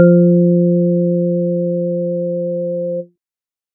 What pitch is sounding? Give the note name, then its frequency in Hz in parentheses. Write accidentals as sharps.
F3 (174.6 Hz)